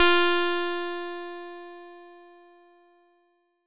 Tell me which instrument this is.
synthesizer bass